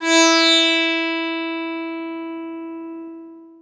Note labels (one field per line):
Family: guitar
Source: acoustic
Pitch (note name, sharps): E4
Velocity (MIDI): 75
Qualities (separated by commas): bright, long release, reverb